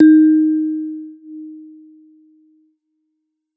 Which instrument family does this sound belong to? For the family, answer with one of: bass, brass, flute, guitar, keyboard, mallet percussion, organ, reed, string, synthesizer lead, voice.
mallet percussion